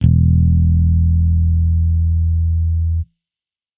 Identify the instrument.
electronic bass